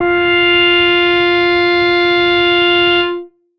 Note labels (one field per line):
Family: bass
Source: synthesizer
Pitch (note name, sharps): F4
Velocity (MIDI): 50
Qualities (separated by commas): distorted